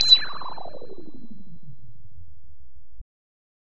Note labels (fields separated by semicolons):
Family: bass; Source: synthesizer; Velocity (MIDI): 100; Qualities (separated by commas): bright, distorted